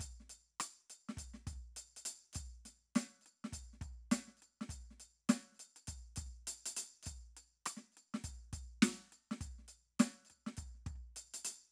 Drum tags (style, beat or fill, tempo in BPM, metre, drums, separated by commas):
New Orleans funk, beat, 102 BPM, 4/4, percussion, snare, cross-stick, kick